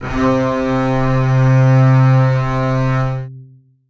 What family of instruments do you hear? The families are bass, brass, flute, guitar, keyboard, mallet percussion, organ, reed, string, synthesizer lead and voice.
string